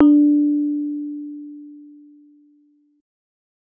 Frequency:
293.7 Hz